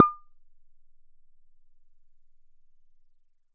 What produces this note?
synthesizer bass